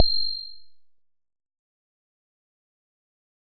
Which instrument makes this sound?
synthesizer bass